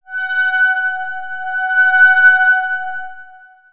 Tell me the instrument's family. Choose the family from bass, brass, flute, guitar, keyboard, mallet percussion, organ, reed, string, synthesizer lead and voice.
synthesizer lead